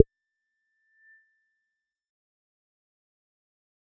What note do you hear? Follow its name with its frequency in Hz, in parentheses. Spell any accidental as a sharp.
A6 (1760 Hz)